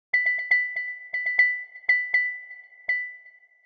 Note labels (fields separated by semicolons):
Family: mallet percussion; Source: synthesizer; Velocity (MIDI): 25; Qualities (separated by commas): long release, multiphonic, percussive, tempo-synced